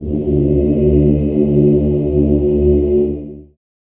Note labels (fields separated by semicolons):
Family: voice; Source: acoustic; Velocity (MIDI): 75; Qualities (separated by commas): dark, long release, reverb